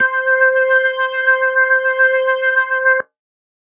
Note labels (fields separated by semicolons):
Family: organ; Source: electronic; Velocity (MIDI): 75